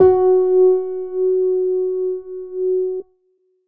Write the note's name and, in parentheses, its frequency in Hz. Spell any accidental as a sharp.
F#4 (370 Hz)